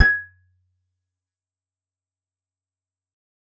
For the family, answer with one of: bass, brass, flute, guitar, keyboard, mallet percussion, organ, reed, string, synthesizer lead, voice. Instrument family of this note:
guitar